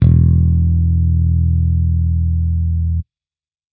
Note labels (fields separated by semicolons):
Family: bass; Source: electronic; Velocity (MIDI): 100